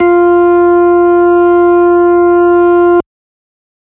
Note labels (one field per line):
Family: organ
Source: electronic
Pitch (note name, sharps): F4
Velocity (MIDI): 127